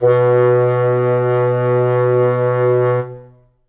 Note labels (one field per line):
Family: reed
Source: acoustic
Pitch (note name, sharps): B2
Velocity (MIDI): 50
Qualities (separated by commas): reverb